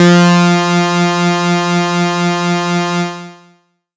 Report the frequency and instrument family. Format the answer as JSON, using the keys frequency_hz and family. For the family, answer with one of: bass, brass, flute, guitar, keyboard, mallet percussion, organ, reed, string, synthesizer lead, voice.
{"frequency_hz": 174.6, "family": "bass"}